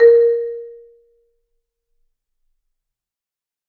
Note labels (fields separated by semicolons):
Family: mallet percussion; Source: acoustic; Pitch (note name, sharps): A#4; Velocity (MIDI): 100; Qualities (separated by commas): dark, reverb